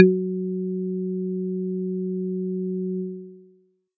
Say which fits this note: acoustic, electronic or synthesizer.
acoustic